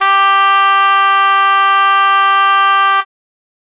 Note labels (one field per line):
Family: reed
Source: acoustic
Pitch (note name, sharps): G4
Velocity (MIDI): 127